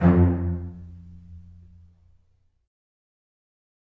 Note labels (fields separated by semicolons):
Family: string; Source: acoustic; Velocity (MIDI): 50; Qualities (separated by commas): reverb